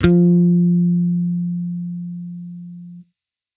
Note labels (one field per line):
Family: bass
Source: electronic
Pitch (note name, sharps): F3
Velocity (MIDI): 127